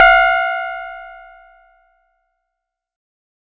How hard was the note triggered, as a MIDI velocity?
127